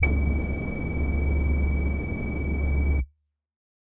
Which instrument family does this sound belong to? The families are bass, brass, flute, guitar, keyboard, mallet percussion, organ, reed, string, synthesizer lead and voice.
voice